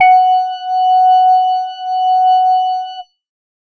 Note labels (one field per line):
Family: organ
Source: electronic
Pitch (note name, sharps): F#5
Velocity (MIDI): 25